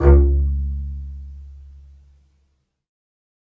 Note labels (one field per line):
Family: string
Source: acoustic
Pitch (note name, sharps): C#2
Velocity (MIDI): 50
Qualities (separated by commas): reverb